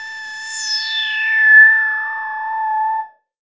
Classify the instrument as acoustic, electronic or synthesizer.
synthesizer